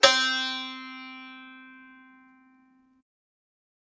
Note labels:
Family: guitar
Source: acoustic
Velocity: 127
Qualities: bright, multiphonic, reverb

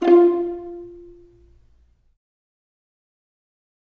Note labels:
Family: string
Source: acoustic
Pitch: F4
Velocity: 50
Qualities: dark, fast decay, reverb

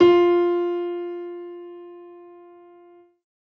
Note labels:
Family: keyboard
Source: acoustic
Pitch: F4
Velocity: 100

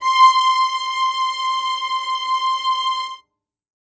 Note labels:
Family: string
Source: acoustic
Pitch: C6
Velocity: 127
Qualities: reverb

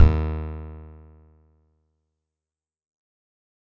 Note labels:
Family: guitar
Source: acoustic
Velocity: 100

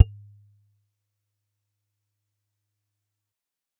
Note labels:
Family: guitar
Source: acoustic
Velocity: 50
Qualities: fast decay, percussive

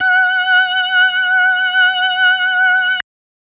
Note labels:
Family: organ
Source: electronic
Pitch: F#5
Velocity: 25

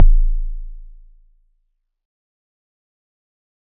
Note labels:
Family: mallet percussion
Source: acoustic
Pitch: A0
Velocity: 25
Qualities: dark, fast decay

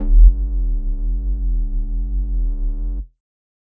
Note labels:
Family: flute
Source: synthesizer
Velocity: 25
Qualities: distorted

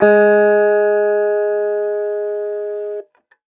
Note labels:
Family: guitar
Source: electronic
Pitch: G#3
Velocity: 25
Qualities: distorted

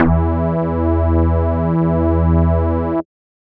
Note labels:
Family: bass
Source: synthesizer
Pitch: E2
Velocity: 100

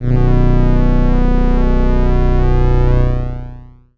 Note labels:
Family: organ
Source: electronic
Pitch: B0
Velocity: 75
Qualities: distorted, long release

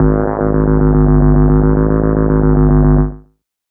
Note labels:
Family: bass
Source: synthesizer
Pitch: G#1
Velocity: 50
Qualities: distorted, tempo-synced

